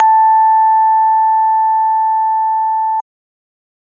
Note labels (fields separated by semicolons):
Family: organ; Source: electronic; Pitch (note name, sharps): A5; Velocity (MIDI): 25